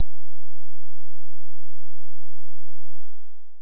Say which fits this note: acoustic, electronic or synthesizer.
synthesizer